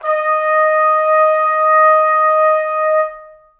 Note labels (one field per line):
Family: brass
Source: acoustic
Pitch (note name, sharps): D#5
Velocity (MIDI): 50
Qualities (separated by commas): reverb